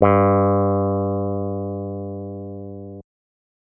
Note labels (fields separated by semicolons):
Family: keyboard; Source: electronic; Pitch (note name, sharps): G2; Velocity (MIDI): 75